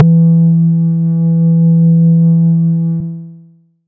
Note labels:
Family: bass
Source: synthesizer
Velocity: 75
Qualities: long release, multiphonic

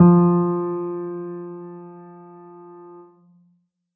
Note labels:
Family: keyboard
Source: acoustic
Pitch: F3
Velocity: 75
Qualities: reverb

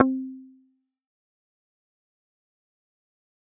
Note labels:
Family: bass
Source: synthesizer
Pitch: C4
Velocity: 75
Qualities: fast decay, percussive

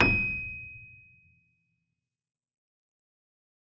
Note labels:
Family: keyboard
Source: acoustic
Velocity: 75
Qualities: reverb

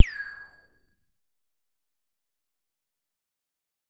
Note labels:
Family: bass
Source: synthesizer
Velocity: 100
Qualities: distorted, fast decay, percussive

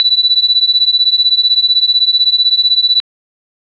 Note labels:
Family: organ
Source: electronic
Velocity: 127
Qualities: bright

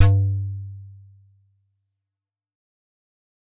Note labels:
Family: keyboard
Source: acoustic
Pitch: G2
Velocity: 50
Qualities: fast decay

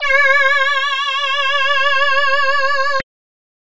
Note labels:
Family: voice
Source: synthesizer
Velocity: 127

